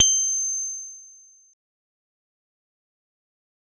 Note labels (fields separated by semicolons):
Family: mallet percussion; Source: acoustic; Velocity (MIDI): 50; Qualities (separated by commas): bright, fast decay